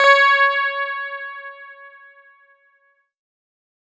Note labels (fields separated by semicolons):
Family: guitar; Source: electronic; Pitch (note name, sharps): C#5; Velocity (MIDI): 75